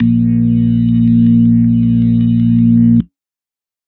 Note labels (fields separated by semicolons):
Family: organ; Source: electronic; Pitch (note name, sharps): A#1; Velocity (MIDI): 127